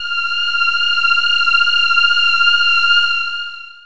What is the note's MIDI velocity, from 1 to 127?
75